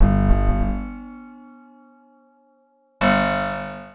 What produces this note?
acoustic guitar